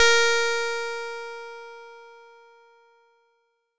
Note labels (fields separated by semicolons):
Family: bass; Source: synthesizer; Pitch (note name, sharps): A#4; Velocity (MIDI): 100; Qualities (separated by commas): bright, distorted